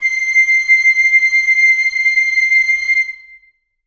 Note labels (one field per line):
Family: reed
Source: acoustic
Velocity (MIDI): 100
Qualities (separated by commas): reverb